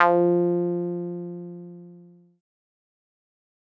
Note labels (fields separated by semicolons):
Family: synthesizer lead; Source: synthesizer; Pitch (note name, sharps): F3; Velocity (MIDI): 50; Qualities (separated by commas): distorted, fast decay